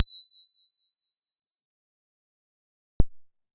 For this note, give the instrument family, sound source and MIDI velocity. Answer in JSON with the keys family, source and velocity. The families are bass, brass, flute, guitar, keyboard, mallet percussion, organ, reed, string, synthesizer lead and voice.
{"family": "bass", "source": "synthesizer", "velocity": 127}